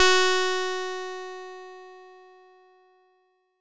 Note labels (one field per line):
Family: bass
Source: synthesizer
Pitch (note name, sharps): F#4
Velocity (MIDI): 75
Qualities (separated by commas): bright, distorted